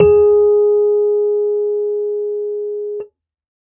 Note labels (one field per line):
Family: keyboard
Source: electronic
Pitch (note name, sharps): G#4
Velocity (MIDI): 75